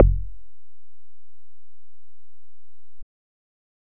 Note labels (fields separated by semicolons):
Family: bass; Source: synthesizer; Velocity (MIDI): 25